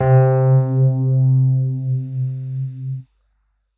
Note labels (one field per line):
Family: keyboard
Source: electronic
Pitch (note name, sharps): C3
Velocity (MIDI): 75